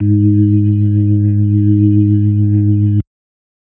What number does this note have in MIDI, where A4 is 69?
44